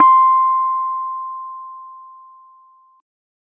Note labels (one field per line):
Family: keyboard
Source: electronic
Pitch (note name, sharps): C6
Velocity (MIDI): 100